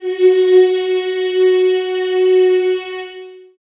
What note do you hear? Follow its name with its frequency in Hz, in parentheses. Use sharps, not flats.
F#4 (370 Hz)